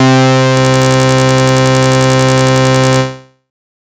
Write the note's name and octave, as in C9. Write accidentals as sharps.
C3